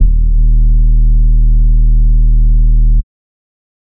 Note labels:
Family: bass; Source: synthesizer; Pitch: D#1; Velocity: 100; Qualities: dark, distorted, tempo-synced

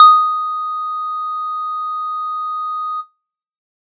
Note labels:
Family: bass; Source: synthesizer; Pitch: D#6; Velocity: 50

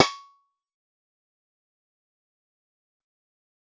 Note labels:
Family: guitar; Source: synthesizer; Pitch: C#6; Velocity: 50; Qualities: fast decay, percussive

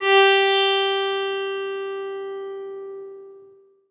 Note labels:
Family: guitar; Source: acoustic; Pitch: G4; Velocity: 127; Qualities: bright, reverb

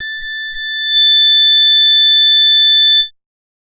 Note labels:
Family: bass; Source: synthesizer; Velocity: 100; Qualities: bright, distorted, multiphonic

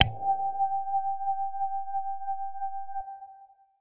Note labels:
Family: guitar; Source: electronic; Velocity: 25; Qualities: dark, distorted

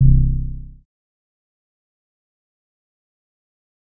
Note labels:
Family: synthesizer lead; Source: synthesizer; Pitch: C1; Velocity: 25; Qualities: fast decay

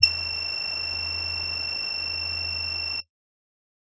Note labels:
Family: voice; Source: synthesizer; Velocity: 100; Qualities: multiphonic

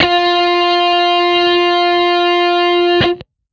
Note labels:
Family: guitar; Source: electronic; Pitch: F4; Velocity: 100; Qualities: distorted

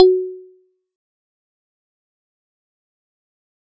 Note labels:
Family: mallet percussion; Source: acoustic; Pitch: F#4; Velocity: 50; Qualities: fast decay, percussive

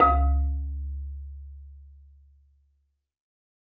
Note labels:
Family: mallet percussion; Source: acoustic; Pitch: C#2; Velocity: 25; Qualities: dark, reverb

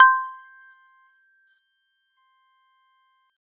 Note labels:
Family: mallet percussion; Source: acoustic; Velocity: 100; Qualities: multiphonic, percussive

